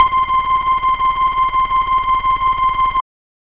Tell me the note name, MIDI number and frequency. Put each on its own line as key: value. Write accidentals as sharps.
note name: C6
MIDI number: 84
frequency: 1047 Hz